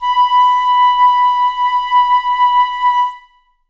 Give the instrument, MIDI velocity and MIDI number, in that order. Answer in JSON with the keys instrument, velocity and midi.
{"instrument": "acoustic flute", "velocity": 75, "midi": 83}